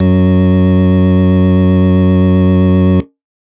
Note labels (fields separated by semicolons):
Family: organ; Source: electronic; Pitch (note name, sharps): F#2; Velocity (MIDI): 75